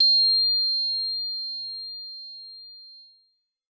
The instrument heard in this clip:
synthesizer bass